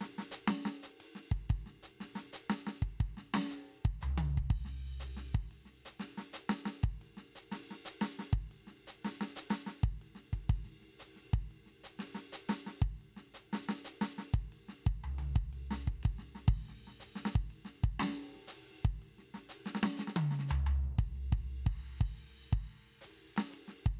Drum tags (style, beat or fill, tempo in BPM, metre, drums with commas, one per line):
jazz
beat
120 BPM
3/4
crash, ride, hi-hat pedal, snare, high tom, floor tom, kick